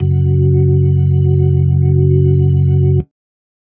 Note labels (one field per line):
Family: organ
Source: electronic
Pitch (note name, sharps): F#1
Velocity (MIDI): 127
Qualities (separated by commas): dark